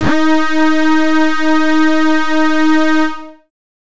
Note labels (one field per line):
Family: bass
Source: synthesizer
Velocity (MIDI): 100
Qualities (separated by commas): bright, distorted